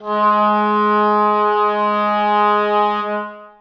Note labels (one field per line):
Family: reed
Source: acoustic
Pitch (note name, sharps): G#3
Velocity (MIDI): 127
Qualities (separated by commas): long release, reverb